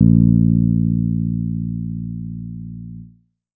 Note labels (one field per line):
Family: bass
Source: synthesizer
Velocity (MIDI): 50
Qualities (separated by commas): dark